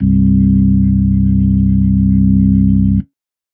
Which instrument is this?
electronic organ